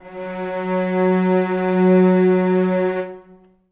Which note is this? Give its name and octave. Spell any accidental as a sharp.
F#3